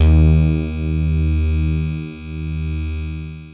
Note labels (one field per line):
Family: guitar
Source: synthesizer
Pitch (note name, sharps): D#2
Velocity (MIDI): 127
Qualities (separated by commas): long release